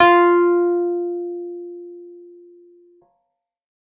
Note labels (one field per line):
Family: keyboard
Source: electronic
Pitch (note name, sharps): F4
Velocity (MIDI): 127